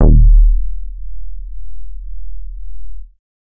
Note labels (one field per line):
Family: bass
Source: synthesizer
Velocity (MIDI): 75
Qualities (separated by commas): distorted